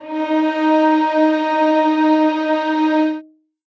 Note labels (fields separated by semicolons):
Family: string; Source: acoustic; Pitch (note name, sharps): D#4; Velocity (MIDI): 25; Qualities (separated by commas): reverb